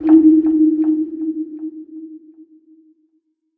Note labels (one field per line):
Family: synthesizer lead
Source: synthesizer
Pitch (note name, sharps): D#4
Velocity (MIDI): 100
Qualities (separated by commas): non-linear envelope, reverb